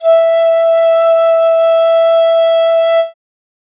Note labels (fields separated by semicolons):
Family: flute; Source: acoustic; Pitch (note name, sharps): E5; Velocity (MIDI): 25